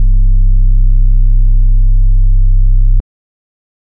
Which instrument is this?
electronic organ